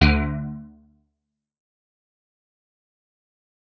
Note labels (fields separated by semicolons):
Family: guitar; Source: electronic; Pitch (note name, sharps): D2; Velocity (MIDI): 50; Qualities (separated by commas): fast decay